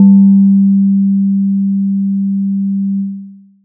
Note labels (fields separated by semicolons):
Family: mallet percussion; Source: acoustic; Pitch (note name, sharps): G3; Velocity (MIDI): 25; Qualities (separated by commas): dark, long release